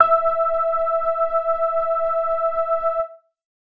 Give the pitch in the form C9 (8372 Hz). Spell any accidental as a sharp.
E5 (659.3 Hz)